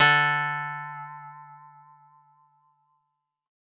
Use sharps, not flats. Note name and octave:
D3